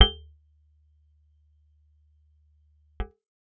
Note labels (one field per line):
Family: guitar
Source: acoustic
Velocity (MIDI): 50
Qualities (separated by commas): bright, percussive